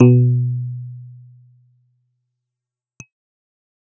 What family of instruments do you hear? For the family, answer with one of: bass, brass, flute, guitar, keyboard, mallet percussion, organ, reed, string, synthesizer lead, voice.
keyboard